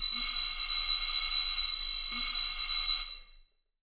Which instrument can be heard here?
acoustic flute